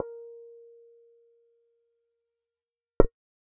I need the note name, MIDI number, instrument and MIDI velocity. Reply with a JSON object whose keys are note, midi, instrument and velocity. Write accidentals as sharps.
{"note": "A#4", "midi": 70, "instrument": "synthesizer bass", "velocity": 50}